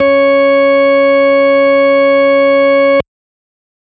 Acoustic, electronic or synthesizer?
electronic